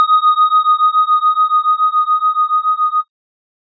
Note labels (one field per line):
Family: organ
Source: electronic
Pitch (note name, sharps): D#6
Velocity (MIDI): 75